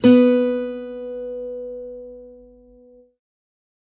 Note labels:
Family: guitar; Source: acoustic; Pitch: B3; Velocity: 100; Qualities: reverb

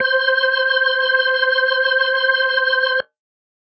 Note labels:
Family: organ; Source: electronic; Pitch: C5; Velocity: 50

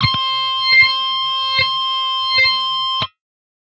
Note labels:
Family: guitar; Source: electronic; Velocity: 25; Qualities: bright, distorted

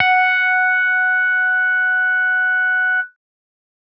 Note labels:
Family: bass; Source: synthesizer; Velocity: 127

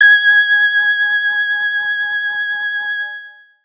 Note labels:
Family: organ; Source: electronic; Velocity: 100; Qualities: bright

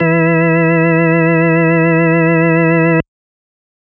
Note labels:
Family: organ; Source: electronic; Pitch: E3; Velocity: 75; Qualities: distorted

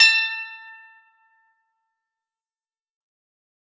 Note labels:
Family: guitar; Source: acoustic; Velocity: 50; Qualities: bright, fast decay, percussive, reverb

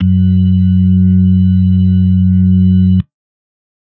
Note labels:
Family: organ; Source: electronic; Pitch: F#2; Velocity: 127; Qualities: dark

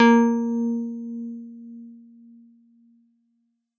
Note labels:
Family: keyboard; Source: electronic; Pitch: A#3; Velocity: 100

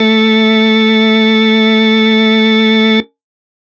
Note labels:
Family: organ; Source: electronic; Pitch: A3; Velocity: 50; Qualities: distorted

